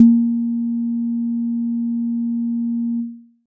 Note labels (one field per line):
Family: keyboard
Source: electronic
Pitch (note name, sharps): A#3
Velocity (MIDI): 50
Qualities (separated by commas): dark